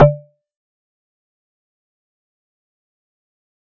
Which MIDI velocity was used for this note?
75